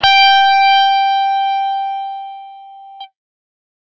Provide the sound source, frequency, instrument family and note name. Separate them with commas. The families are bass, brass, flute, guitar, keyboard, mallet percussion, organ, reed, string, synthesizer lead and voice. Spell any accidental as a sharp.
electronic, 784 Hz, guitar, G5